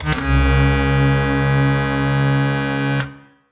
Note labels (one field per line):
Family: reed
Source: acoustic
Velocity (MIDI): 50